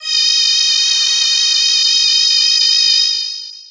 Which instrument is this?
synthesizer voice